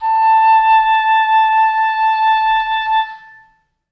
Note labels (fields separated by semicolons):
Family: reed; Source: acoustic; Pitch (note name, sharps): A5; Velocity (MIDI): 25; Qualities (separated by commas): reverb